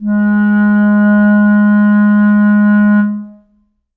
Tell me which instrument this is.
acoustic reed instrument